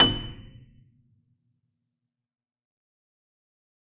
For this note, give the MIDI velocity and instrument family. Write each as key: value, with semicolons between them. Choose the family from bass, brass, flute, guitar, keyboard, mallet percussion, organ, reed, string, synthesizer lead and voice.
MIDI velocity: 75; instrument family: keyboard